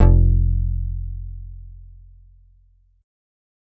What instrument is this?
synthesizer bass